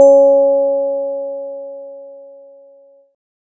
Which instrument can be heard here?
synthesizer bass